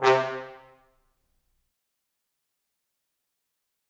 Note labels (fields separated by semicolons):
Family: brass; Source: acoustic; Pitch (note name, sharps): C3; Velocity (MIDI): 100; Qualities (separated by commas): fast decay, percussive, reverb